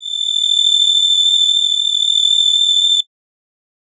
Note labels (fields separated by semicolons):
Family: reed; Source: acoustic; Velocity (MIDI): 25; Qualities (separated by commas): bright